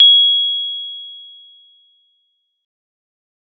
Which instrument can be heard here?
acoustic mallet percussion instrument